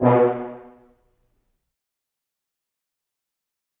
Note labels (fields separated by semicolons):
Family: brass; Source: acoustic; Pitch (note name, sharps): B2; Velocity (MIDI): 75; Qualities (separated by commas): fast decay, percussive, reverb